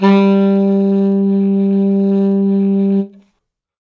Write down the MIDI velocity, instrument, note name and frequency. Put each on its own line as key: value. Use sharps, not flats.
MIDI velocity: 50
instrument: acoustic reed instrument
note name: G3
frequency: 196 Hz